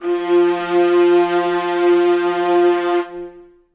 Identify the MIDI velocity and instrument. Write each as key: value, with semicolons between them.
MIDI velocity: 75; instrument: acoustic string instrument